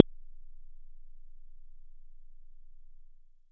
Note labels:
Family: bass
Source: synthesizer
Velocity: 100

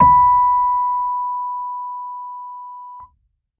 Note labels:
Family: keyboard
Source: electronic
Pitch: B5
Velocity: 50

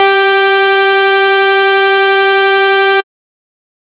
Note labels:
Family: bass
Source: synthesizer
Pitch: G4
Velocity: 50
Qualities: bright, distorted

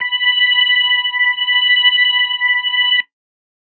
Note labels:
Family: organ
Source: electronic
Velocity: 127

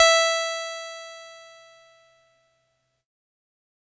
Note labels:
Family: keyboard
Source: electronic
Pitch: E5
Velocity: 75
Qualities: bright, distorted

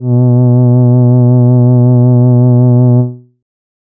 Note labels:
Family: voice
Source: synthesizer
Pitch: B2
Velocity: 25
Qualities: dark

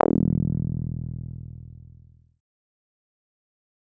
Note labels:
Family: synthesizer lead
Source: synthesizer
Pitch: E1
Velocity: 75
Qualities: distorted, fast decay

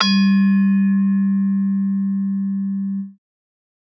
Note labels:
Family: mallet percussion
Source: acoustic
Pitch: G3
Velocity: 75

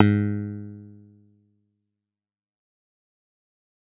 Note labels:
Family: bass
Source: synthesizer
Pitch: G#2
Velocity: 50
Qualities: fast decay

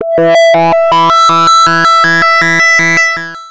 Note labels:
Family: bass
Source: synthesizer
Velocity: 100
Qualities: bright, distorted, long release, multiphonic, tempo-synced

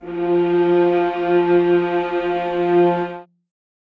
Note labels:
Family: string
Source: acoustic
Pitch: F3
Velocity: 25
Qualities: reverb

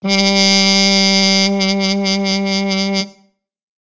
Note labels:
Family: brass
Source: acoustic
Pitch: G3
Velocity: 127

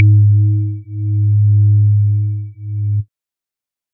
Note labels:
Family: organ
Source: electronic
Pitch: G#2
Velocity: 50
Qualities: dark

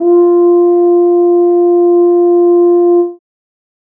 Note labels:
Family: brass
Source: acoustic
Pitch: F4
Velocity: 75

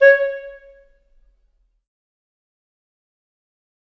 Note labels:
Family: reed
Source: acoustic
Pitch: C#5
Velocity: 75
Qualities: fast decay, percussive, reverb

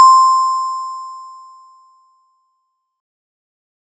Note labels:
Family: mallet percussion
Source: acoustic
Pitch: C6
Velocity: 50

